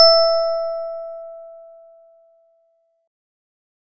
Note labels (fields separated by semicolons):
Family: organ; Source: electronic; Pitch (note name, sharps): E5; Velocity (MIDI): 100; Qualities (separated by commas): bright